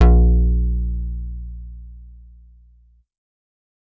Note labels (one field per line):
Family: bass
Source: synthesizer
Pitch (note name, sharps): A#1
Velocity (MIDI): 50